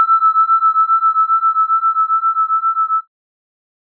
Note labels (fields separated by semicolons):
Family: organ; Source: electronic; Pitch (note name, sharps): E6; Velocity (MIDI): 127